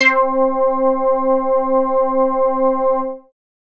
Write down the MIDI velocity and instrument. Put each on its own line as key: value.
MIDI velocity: 25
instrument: synthesizer bass